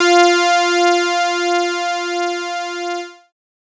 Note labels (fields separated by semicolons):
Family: bass; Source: synthesizer; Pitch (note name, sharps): F4; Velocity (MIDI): 127; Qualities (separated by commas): bright, distorted